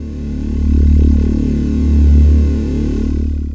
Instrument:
synthesizer voice